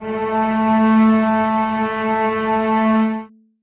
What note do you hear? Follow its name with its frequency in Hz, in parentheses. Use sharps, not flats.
A3 (220 Hz)